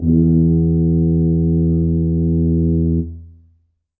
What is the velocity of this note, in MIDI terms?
25